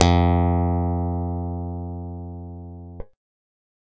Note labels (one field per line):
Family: keyboard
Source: electronic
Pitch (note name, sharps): F2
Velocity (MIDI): 25